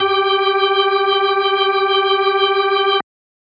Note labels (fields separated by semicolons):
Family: organ; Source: electronic; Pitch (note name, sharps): G4; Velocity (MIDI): 100